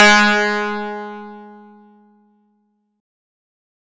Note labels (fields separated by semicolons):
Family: guitar; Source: acoustic; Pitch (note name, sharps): G#3; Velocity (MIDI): 127; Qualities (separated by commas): bright, distorted